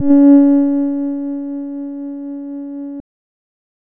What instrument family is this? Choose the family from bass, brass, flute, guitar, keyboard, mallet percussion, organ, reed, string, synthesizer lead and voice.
bass